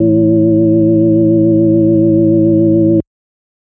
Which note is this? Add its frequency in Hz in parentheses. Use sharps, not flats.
A2 (110 Hz)